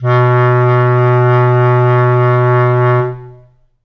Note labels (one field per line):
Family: reed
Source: acoustic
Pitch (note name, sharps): B2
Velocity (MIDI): 50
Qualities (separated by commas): long release, reverb